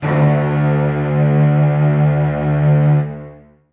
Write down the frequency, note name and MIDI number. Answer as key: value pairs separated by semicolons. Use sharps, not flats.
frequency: 73.42 Hz; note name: D2; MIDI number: 38